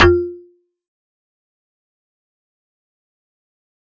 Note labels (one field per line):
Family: mallet percussion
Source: electronic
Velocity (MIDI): 100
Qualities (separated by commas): fast decay, percussive